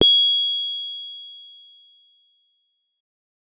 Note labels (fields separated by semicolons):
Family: keyboard; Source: electronic; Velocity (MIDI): 50; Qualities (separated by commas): bright